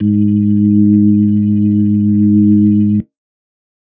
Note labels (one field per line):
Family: organ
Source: electronic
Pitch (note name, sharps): G#2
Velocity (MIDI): 75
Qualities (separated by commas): dark